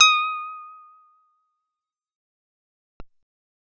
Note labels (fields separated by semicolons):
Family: bass; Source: synthesizer; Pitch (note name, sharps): D#6; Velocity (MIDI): 127; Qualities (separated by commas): bright, fast decay, percussive